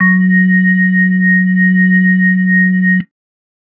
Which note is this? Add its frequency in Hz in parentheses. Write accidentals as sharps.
F#3 (185 Hz)